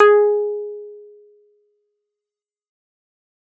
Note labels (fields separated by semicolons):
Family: keyboard; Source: electronic; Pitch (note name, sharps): G#4; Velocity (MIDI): 75; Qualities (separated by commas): fast decay